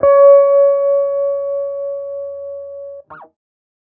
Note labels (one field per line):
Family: guitar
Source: electronic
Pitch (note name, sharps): C#5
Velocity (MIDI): 25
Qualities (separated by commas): non-linear envelope